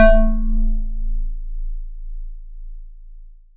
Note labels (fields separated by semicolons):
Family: mallet percussion; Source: acoustic; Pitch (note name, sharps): A0; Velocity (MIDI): 127; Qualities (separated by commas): long release